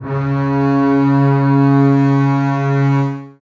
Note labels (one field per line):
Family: string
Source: acoustic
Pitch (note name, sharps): C#3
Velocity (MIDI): 75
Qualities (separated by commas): reverb